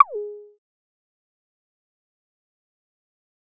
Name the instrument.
synthesizer bass